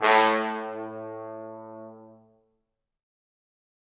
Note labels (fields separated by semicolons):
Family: brass; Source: acoustic; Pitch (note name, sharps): A2; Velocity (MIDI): 75; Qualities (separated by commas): bright, fast decay, reverb